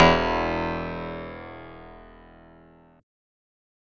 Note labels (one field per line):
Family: synthesizer lead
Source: synthesizer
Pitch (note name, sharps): E1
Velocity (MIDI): 50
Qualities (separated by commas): bright, distorted